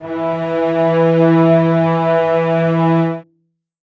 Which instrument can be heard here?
acoustic string instrument